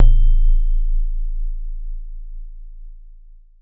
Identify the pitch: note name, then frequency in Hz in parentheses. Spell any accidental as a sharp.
A0 (27.5 Hz)